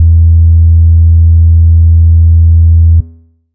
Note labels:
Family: bass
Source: synthesizer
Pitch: E2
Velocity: 127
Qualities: dark

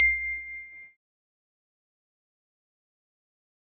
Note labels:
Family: keyboard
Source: electronic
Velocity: 75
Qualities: bright, fast decay, percussive, reverb

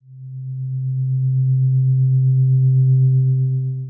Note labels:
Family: guitar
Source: electronic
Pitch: C3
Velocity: 75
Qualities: dark, long release

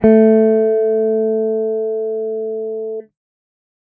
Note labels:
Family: guitar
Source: electronic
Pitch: A3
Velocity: 75

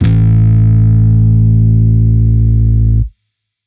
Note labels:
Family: bass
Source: electronic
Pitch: A1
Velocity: 100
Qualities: distorted

